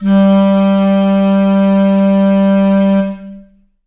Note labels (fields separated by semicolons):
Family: reed; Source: acoustic; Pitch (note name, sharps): G3; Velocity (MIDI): 25; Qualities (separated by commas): long release, reverb